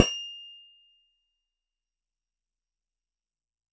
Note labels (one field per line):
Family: keyboard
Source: electronic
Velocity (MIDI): 100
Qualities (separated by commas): fast decay, percussive